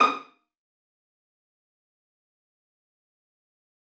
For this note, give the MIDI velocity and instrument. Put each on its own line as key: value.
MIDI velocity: 127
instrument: acoustic string instrument